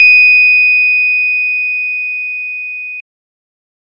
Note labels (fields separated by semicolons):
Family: organ; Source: electronic; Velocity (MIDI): 25; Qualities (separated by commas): bright